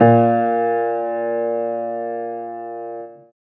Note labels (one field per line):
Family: keyboard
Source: acoustic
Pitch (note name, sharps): A#2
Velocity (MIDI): 100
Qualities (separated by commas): reverb